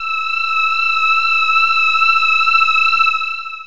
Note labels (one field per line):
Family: voice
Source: synthesizer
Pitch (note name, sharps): E6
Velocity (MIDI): 100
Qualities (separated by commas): distorted, long release